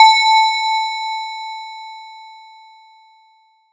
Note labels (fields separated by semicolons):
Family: mallet percussion; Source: acoustic; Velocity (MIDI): 50; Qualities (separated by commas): multiphonic